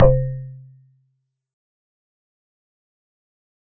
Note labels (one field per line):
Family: mallet percussion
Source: electronic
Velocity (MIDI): 50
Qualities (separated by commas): fast decay, percussive